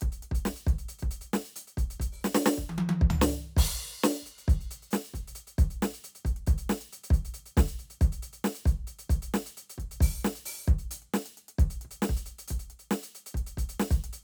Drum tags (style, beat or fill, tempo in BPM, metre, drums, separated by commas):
rock, beat, 135 BPM, 4/4, crash, closed hi-hat, open hi-hat, hi-hat pedal, snare, high tom, floor tom, kick